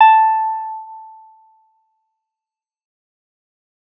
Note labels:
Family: bass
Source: synthesizer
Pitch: A5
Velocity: 100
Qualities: fast decay

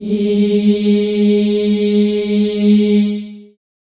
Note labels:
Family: voice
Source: acoustic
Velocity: 75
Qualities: long release, reverb

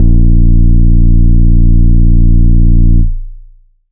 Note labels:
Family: bass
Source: synthesizer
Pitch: A#0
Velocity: 100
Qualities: long release

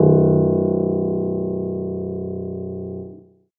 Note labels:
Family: keyboard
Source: acoustic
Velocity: 25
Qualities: reverb

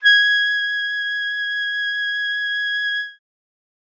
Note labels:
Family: reed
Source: acoustic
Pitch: G#6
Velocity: 75

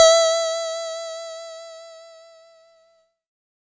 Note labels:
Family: keyboard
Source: electronic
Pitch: E5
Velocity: 75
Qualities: bright

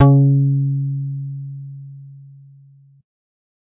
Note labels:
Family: bass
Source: synthesizer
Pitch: C#3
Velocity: 127

